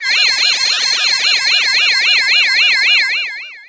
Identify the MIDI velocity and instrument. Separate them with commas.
75, synthesizer voice